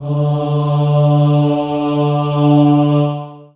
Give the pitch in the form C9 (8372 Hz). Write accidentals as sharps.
D3 (146.8 Hz)